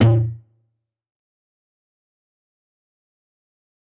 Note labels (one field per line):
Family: guitar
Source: electronic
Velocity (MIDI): 25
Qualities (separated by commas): distorted, fast decay, percussive